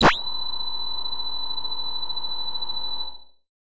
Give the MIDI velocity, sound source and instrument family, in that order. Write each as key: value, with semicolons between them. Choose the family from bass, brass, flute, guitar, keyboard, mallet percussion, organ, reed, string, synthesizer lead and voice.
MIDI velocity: 75; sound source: synthesizer; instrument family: bass